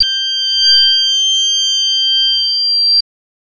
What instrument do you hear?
synthesizer voice